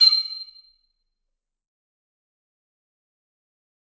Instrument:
acoustic reed instrument